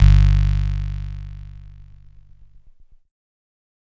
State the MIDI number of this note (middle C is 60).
31